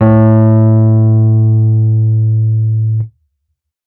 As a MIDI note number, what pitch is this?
45